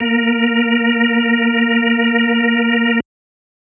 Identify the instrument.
electronic organ